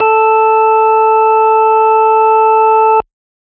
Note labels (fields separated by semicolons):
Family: organ; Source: electronic; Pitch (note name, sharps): A4; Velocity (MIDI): 127